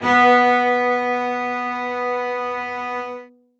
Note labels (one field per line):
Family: string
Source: acoustic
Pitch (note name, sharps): B3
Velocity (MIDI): 127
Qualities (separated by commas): reverb